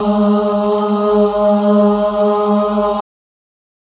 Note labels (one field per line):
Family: voice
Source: electronic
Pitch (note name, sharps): G#3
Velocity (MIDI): 127